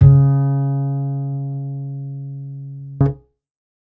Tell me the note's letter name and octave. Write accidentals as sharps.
C#3